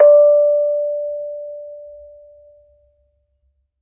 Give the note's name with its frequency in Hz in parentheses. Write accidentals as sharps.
D5 (587.3 Hz)